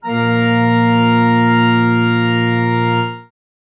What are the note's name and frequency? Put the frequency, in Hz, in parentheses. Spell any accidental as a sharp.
A#2 (116.5 Hz)